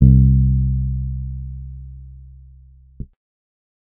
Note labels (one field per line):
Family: bass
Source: synthesizer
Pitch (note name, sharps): C2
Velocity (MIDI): 50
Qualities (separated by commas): dark